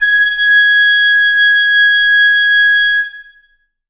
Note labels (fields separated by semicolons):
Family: flute; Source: acoustic; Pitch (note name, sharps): G#6; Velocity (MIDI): 50; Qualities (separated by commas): reverb